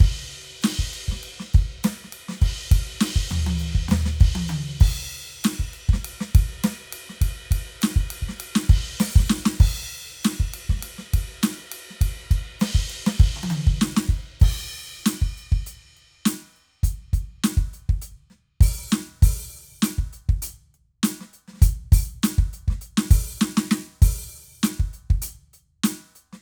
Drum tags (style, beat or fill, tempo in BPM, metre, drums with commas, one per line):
Latin funk
beat
100 BPM
4/4
crash, ride, ride bell, closed hi-hat, open hi-hat, hi-hat pedal, snare, high tom, mid tom, floor tom, kick